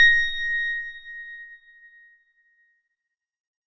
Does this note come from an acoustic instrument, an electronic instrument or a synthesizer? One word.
electronic